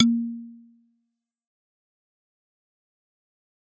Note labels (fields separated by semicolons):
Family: mallet percussion; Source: acoustic; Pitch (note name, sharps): A#3; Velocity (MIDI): 100; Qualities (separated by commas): fast decay, percussive